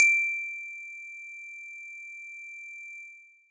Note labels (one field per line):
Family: mallet percussion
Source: acoustic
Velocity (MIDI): 25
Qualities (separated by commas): bright, distorted